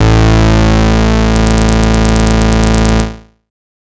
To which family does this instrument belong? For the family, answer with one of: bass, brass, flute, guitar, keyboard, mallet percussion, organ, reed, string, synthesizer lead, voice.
bass